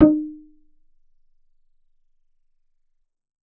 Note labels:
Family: bass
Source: synthesizer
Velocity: 50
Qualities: percussive, reverb

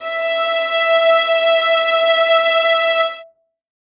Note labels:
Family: string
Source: acoustic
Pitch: E5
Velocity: 75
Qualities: reverb

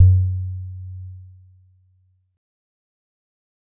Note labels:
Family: mallet percussion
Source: acoustic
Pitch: F#2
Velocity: 25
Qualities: dark, fast decay

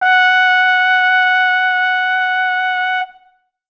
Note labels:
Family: brass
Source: acoustic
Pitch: F#5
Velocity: 75

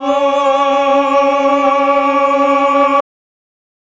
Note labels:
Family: voice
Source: electronic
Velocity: 127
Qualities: reverb

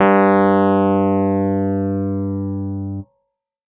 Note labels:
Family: keyboard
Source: electronic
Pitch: G2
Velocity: 127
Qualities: distorted

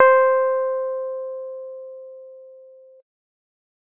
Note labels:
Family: keyboard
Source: electronic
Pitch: C5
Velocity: 127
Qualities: dark

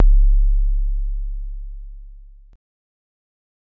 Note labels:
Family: keyboard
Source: electronic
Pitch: C#1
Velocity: 25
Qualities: dark, fast decay

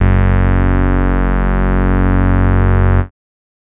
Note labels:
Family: bass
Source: synthesizer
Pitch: F#1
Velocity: 25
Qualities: bright, distorted

